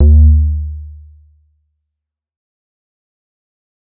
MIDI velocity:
127